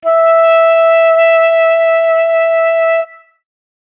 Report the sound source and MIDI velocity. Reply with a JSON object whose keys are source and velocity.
{"source": "acoustic", "velocity": 25}